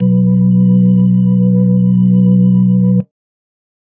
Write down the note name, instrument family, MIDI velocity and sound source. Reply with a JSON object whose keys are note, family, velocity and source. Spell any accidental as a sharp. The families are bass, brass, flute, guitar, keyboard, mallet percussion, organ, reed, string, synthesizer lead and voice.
{"note": "B1", "family": "organ", "velocity": 127, "source": "electronic"}